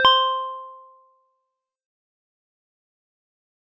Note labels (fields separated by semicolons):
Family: mallet percussion; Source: acoustic; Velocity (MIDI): 75; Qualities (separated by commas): fast decay, multiphonic